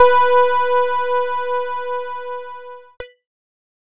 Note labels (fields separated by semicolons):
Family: keyboard; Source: electronic; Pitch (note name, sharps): B4; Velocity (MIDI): 75; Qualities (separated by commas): distorted